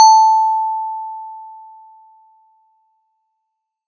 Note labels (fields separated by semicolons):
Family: mallet percussion; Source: acoustic; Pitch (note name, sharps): A5; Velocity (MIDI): 75